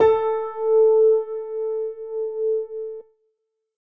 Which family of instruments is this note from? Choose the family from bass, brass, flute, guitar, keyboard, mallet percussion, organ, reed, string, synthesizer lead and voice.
keyboard